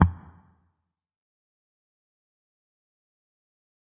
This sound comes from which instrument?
electronic guitar